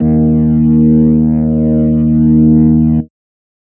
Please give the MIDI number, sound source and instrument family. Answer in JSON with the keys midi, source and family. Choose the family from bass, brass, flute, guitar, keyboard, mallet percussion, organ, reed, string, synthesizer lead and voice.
{"midi": 39, "source": "electronic", "family": "organ"}